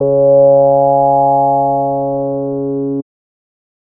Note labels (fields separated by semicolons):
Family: bass; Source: synthesizer; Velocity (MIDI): 75; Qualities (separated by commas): distorted